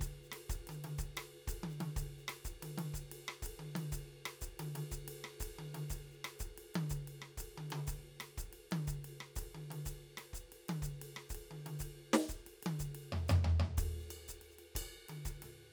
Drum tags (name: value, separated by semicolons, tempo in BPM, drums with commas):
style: Afro-Cuban bembé; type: beat; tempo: 122 BPM; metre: 4/4; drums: ride, ride bell, hi-hat pedal, snare, cross-stick, high tom, floor tom, kick